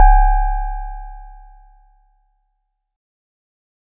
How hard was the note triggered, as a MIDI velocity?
50